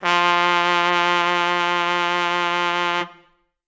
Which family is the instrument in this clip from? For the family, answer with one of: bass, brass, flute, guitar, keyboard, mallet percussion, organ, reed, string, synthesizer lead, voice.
brass